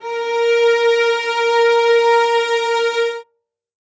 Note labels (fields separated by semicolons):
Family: string; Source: acoustic; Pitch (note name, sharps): A#4; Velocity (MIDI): 100; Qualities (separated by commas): reverb